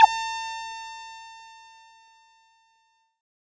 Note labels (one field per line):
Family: bass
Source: synthesizer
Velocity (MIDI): 75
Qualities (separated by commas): bright, distorted